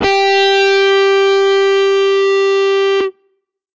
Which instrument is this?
electronic guitar